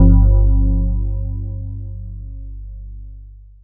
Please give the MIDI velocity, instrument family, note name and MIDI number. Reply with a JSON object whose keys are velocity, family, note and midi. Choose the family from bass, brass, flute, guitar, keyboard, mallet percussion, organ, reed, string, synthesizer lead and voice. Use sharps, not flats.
{"velocity": 75, "family": "mallet percussion", "note": "G1", "midi": 31}